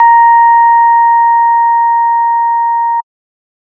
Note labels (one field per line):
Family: organ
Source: electronic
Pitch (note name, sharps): A#5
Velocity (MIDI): 50